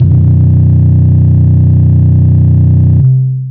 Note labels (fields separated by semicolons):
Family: guitar; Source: electronic; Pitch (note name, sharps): B0; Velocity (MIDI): 100; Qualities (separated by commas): bright, distorted, long release